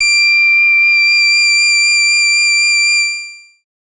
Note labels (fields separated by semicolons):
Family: bass; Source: synthesizer; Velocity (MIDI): 75; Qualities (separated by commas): distorted, long release